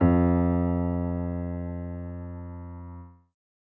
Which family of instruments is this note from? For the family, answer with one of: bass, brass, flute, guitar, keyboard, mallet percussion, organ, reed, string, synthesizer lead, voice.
keyboard